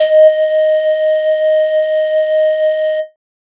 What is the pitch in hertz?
622.3 Hz